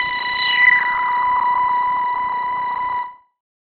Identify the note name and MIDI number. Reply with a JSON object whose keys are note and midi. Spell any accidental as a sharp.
{"note": "B5", "midi": 83}